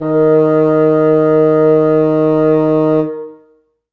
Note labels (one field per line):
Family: reed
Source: acoustic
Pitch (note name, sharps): D#3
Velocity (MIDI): 100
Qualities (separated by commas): reverb